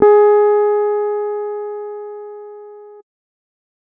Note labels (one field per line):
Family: keyboard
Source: electronic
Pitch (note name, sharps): G#4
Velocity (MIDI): 25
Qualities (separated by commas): dark